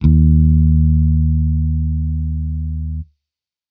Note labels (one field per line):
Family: bass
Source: electronic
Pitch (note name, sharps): D#2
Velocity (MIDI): 25